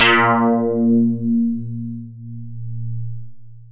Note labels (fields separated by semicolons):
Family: synthesizer lead; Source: synthesizer; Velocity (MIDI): 100; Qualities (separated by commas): long release